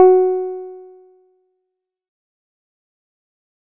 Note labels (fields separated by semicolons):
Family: guitar; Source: synthesizer; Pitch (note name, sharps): F#4; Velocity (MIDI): 75; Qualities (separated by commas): dark, fast decay